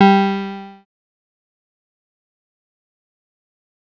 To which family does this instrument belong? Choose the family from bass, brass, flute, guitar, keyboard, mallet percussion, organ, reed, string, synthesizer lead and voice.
synthesizer lead